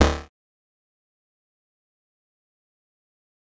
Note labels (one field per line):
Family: bass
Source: synthesizer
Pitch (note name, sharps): D1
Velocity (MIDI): 50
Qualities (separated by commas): bright, distorted, fast decay, percussive